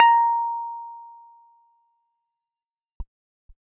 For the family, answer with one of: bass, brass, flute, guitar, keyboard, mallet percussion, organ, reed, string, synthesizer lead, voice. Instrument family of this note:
keyboard